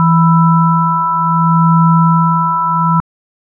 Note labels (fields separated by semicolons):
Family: organ; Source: electronic; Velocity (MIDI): 50